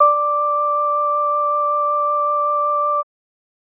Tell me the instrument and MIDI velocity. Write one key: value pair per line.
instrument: electronic organ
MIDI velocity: 50